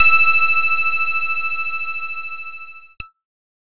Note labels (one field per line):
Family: keyboard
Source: electronic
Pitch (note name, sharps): E6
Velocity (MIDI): 100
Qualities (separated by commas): bright, distorted